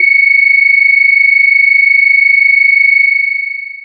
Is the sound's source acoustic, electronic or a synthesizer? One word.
synthesizer